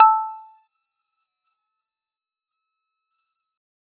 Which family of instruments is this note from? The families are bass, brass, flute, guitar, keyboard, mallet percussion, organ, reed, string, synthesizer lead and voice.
mallet percussion